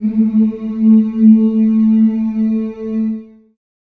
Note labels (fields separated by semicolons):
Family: voice; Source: acoustic; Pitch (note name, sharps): A3; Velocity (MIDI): 75; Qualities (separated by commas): reverb